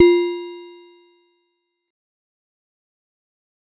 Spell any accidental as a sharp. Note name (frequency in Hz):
F4 (349.2 Hz)